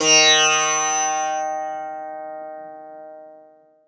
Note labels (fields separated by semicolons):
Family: guitar; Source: acoustic; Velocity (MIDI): 50; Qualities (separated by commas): bright, multiphonic, reverb